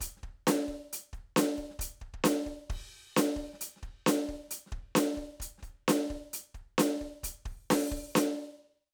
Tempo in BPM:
132 BPM